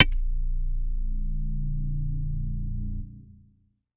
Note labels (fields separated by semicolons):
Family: guitar; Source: electronic; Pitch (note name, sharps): A#0; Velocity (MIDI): 127; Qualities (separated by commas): distorted